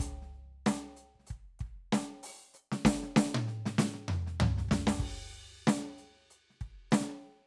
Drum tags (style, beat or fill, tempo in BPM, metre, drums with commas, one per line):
soul
beat
96 BPM
4/4
crash, closed hi-hat, open hi-hat, hi-hat pedal, snare, cross-stick, high tom, mid tom, floor tom, kick